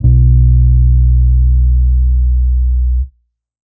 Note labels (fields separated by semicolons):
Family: bass; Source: electronic; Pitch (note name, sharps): B1; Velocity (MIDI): 127; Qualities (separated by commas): dark